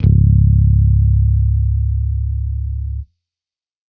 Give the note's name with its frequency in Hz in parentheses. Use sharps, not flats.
C#1 (34.65 Hz)